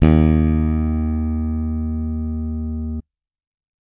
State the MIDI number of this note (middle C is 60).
39